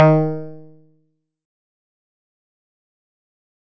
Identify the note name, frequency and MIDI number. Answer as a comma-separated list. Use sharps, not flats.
D#3, 155.6 Hz, 51